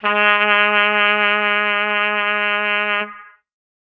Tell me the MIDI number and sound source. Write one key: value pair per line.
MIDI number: 56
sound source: acoustic